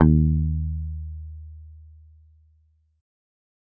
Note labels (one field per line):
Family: guitar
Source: electronic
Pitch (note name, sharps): D#2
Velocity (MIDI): 50